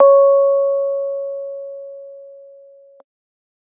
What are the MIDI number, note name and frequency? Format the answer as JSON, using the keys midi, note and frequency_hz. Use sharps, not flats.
{"midi": 73, "note": "C#5", "frequency_hz": 554.4}